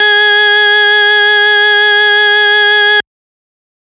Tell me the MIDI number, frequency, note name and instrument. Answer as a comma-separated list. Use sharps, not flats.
68, 415.3 Hz, G#4, electronic organ